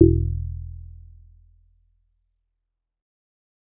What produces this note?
synthesizer bass